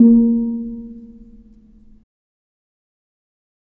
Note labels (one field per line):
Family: mallet percussion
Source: acoustic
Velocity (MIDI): 50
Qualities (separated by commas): fast decay, reverb